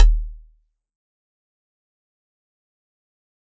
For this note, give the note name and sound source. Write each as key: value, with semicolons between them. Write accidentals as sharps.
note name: D#1; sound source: acoustic